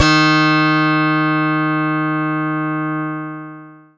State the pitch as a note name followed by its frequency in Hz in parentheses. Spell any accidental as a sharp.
D#3 (155.6 Hz)